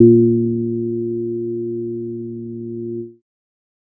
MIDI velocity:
50